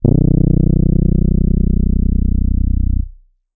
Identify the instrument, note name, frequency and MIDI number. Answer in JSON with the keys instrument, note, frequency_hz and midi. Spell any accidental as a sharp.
{"instrument": "electronic keyboard", "note": "B0", "frequency_hz": 30.87, "midi": 23}